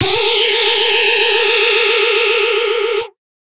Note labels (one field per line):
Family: guitar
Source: electronic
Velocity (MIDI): 127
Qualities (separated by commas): bright, distorted